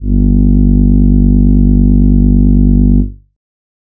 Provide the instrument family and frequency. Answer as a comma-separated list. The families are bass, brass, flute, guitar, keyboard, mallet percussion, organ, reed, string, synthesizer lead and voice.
voice, 49 Hz